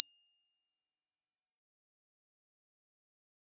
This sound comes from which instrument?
acoustic mallet percussion instrument